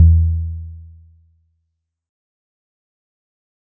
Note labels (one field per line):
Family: guitar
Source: synthesizer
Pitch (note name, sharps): E2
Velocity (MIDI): 50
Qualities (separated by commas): dark, fast decay